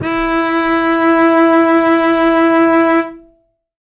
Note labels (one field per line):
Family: string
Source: acoustic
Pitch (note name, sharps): E4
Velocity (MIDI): 75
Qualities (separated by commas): reverb